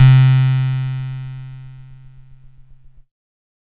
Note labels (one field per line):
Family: keyboard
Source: electronic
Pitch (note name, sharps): C3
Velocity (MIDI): 50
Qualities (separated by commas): bright, distorted